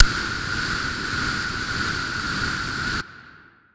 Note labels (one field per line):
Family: flute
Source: acoustic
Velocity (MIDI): 127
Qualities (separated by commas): distorted